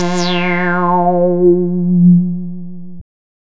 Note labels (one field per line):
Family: bass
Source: synthesizer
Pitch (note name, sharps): F3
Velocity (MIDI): 127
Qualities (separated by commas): bright, distorted